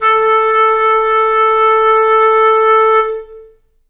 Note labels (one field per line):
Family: reed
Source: acoustic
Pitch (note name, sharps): A4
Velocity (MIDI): 50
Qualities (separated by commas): long release, reverb